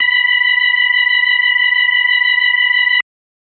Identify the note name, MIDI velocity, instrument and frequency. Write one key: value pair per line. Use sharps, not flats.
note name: B5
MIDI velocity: 100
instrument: electronic organ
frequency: 987.8 Hz